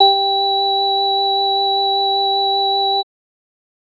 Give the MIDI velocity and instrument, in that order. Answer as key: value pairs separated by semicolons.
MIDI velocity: 50; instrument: electronic organ